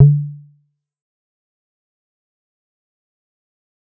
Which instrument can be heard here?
synthesizer bass